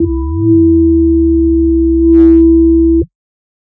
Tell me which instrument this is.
synthesizer bass